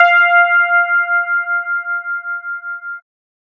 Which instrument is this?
synthesizer bass